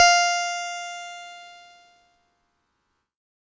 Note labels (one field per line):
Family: keyboard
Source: electronic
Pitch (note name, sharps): F5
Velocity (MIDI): 50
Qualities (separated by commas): bright, distorted